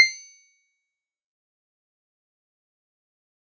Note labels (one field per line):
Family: mallet percussion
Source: acoustic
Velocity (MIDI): 127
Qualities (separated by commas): bright, fast decay, percussive